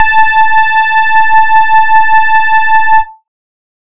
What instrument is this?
synthesizer bass